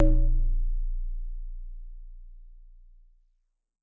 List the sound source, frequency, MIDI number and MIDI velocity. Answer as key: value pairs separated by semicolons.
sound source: acoustic; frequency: 29.14 Hz; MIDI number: 22; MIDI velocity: 127